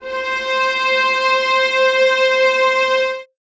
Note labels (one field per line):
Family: string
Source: acoustic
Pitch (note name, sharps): C5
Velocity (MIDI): 50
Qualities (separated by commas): reverb